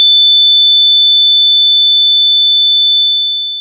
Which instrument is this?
synthesizer lead